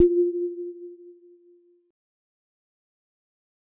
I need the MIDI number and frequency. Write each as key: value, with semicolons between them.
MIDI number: 65; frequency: 349.2 Hz